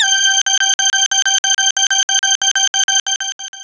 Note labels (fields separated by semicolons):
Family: synthesizer lead; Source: synthesizer; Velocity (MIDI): 100; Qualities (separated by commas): long release